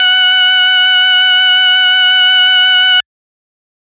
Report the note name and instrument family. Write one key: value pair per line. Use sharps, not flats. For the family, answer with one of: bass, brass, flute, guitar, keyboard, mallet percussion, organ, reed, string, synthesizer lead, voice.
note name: F#5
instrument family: organ